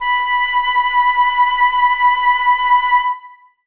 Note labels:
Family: flute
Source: acoustic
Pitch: B5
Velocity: 100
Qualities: reverb

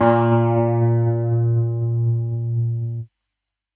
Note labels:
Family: keyboard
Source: electronic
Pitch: A#2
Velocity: 100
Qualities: distorted

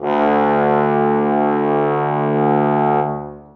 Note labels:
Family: brass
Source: acoustic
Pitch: D2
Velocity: 75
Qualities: long release, reverb

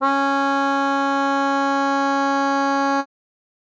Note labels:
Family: reed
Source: acoustic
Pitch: C#4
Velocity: 127

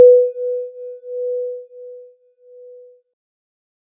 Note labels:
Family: keyboard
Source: synthesizer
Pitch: B4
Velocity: 100

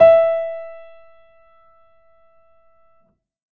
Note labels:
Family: keyboard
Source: acoustic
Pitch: E5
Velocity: 75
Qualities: reverb

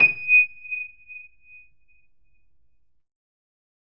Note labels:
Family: keyboard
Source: electronic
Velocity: 75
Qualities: bright, reverb

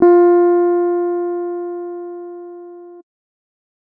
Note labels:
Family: keyboard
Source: electronic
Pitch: F4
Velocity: 25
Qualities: dark

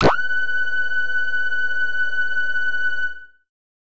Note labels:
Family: bass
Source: synthesizer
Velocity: 25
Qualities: distorted

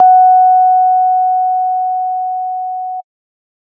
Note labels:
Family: organ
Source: electronic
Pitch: F#5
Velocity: 75

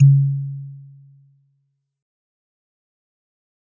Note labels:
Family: mallet percussion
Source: acoustic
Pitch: C#3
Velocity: 50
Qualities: dark, fast decay

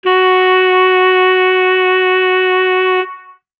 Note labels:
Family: reed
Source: acoustic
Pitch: F#4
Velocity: 75

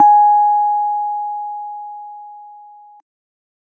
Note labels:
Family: keyboard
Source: electronic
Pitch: G#5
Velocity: 50

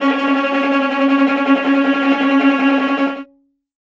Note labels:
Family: string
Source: acoustic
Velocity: 127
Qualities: bright, non-linear envelope, reverb

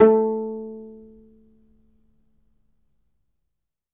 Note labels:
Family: guitar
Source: acoustic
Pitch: A3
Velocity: 100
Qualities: reverb

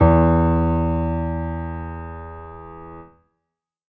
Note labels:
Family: keyboard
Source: acoustic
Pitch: E2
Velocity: 75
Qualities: reverb

